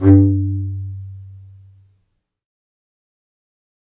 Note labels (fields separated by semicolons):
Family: string; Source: acoustic; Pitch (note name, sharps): G2; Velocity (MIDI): 50; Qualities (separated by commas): fast decay, reverb